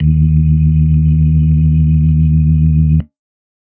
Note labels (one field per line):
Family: organ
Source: electronic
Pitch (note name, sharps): D#2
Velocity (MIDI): 50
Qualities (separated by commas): dark, reverb